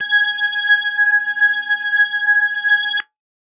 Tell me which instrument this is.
electronic organ